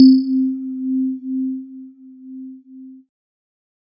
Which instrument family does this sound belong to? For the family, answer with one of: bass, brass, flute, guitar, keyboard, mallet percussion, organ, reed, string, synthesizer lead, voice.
keyboard